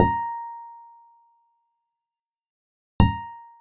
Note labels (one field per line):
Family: guitar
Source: acoustic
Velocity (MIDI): 25